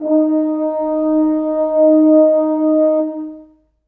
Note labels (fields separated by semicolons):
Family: brass; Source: acoustic; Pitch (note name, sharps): D#4; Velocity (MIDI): 25; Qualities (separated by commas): long release, reverb